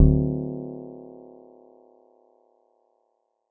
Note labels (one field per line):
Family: keyboard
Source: electronic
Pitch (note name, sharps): D1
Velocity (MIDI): 25